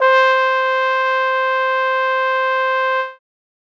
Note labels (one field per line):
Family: brass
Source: acoustic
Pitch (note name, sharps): C5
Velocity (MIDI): 127